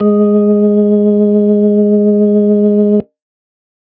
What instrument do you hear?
electronic organ